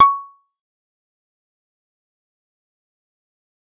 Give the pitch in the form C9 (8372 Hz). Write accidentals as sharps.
C#6 (1109 Hz)